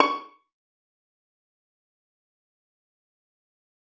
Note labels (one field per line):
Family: string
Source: acoustic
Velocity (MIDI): 25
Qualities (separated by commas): fast decay, percussive, reverb